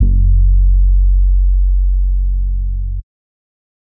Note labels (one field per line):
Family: bass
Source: synthesizer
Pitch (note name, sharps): F#1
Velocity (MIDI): 127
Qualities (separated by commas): dark